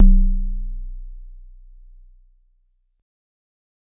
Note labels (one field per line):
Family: mallet percussion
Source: acoustic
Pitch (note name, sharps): B0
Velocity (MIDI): 127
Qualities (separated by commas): dark